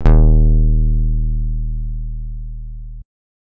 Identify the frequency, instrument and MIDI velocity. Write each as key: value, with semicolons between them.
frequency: 38.89 Hz; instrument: electronic guitar; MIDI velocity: 75